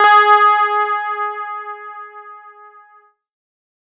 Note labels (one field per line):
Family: guitar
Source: electronic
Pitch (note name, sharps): G#4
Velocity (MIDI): 50